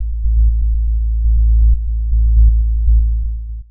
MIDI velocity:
50